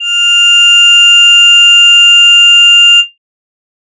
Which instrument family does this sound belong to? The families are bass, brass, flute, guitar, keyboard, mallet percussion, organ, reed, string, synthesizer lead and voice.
voice